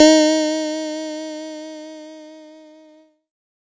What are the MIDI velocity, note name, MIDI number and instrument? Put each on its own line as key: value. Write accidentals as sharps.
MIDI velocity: 127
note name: D#4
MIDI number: 63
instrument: electronic keyboard